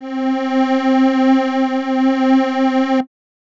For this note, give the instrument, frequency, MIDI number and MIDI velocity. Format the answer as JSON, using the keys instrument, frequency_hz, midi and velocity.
{"instrument": "acoustic reed instrument", "frequency_hz": 261.6, "midi": 60, "velocity": 25}